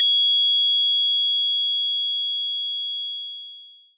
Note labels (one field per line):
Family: mallet percussion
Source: acoustic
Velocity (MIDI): 100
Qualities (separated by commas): bright, distorted, long release